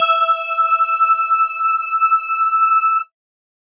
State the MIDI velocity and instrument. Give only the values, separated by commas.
50, electronic mallet percussion instrument